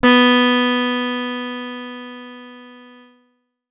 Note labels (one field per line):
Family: guitar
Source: acoustic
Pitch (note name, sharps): B3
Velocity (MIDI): 50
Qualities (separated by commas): bright, distorted